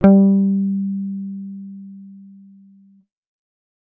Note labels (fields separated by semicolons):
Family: bass; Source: electronic; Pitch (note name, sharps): G3; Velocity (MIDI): 127